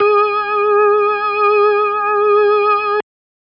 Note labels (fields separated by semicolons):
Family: organ; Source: electronic; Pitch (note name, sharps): G#4; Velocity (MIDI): 127